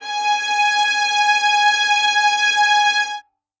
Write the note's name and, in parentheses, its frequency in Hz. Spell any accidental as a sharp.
G#5 (830.6 Hz)